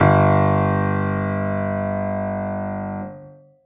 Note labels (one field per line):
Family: keyboard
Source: acoustic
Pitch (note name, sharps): G1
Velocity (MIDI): 100